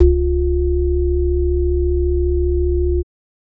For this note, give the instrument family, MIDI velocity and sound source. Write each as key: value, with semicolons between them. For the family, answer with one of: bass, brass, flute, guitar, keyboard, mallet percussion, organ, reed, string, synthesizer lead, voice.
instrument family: organ; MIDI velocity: 75; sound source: electronic